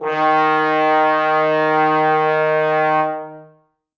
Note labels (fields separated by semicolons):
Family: brass; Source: acoustic; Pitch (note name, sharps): D#3; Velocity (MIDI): 100; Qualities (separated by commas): bright, long release, reverb